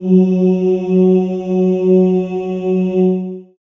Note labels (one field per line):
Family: voice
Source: acoustic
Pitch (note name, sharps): F#3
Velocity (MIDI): 100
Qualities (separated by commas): dark, long release, reverb